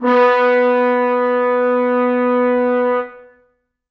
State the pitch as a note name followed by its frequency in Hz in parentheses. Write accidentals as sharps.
B3 (246.9 Hz)